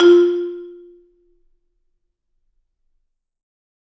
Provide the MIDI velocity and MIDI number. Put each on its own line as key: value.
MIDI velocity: 127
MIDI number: 65